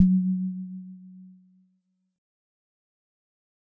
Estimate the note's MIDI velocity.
25